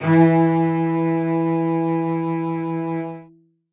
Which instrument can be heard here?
acoustic string instrument